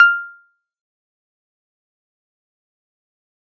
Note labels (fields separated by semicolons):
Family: keyboard; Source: electronic; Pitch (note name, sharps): F6; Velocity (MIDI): 50; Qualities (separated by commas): fast decay, percussive